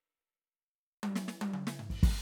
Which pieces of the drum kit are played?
crash, snare, high tom, mid tom, floor tom and kick